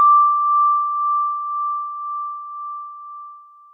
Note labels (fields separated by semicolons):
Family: mallet percussion; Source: acoustic; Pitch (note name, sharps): D6; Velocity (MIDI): 50; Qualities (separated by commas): bright, long release